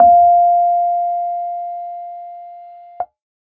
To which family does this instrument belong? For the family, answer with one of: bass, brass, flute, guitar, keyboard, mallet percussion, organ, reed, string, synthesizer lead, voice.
keyboard